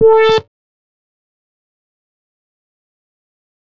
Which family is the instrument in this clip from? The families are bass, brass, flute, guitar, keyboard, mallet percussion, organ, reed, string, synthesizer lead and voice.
bass